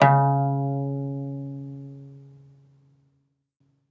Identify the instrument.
acoustic guitar